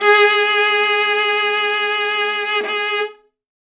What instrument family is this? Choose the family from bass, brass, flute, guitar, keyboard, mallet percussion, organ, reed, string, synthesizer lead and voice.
string